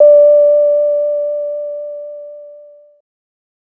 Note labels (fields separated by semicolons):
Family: bass; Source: synthesizer; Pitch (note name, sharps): D5; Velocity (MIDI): 25; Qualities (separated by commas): distorted